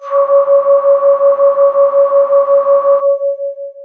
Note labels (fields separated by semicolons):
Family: voice; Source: synthesizer; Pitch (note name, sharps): C#5; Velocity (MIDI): 100; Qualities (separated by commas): distorted, long release